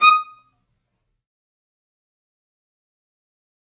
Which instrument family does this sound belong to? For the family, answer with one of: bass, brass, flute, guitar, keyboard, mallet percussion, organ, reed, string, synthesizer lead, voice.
string